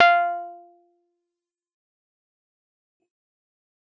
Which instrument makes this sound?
electronic keyboard